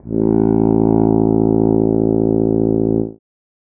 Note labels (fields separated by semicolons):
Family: brass; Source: acoustic; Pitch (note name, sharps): A1; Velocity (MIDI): 25; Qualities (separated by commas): dark